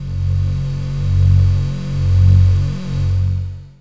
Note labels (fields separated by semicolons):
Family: voice; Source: synthesizer; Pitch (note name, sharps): F#1; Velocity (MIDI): 50; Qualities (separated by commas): distorted, long release